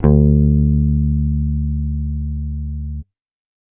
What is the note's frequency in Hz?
73.42 Hz